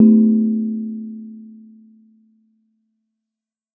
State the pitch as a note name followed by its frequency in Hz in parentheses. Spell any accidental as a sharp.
A3 (220 Hz)